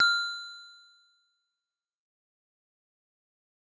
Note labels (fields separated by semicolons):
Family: mallet percussion; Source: acoustic; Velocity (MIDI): 75; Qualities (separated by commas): bright, fast decay, percussive